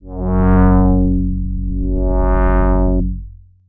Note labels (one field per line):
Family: bass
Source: synthesizer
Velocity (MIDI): 75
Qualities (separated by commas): distorted, long release, tempo-synced